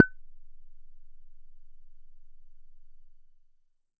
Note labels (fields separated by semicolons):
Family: bass; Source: synthesizer; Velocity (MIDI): 75